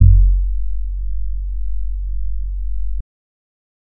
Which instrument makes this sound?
synthesizer bass